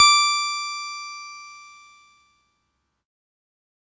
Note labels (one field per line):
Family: keyboard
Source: electronic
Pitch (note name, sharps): D6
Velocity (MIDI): 127